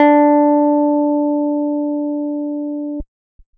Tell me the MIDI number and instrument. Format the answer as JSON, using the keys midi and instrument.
{"midi": 62, "instrument": "electronic keyboard"}